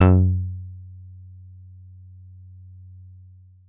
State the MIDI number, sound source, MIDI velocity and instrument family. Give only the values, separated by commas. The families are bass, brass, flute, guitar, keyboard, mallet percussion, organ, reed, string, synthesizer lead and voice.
42, synthesizer, 75, guitar